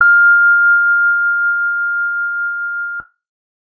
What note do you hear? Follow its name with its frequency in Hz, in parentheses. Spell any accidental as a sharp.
F6 (1397 Hz)